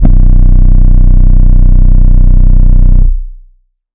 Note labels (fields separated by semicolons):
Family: organ; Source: electronic; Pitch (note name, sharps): B0; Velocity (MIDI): 127; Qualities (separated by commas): dark, long release